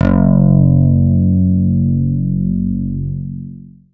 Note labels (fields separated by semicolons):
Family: guitar; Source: electronic; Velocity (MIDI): 75; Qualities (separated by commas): long release